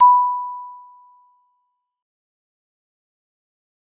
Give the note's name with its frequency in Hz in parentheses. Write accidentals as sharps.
B5 (987.8 Hz)